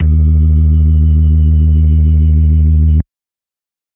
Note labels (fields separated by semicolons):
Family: organ; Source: electronic; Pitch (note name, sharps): D#2; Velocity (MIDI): 100; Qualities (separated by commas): dark